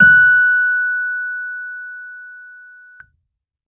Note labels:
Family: keyboard; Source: electronic; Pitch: F#6; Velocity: 50

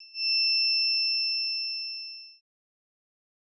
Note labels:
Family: bass; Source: synthesizer; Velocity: 127; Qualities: bright, distorted, fast decay

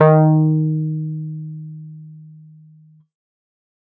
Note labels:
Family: keyboard; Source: electronic; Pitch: D#3; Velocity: 25

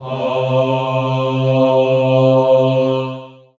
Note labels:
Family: voice; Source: acoustic; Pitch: C3; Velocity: 75; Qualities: reverb

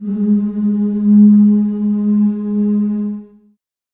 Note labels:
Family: voice; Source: acoustic; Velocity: 75; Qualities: dark, reverb

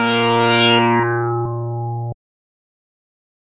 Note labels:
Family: bass; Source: synthesizer; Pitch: A#2; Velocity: 75; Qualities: distorted

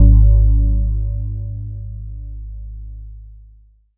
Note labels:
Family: mallet percussion; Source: electronic; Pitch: G#1; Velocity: 50; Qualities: long release

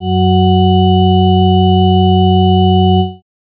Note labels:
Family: organ; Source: electronic; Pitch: F#2; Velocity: 75

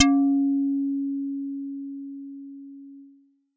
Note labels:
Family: bass; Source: synthesizer; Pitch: C#4; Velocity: 75; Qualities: distorted

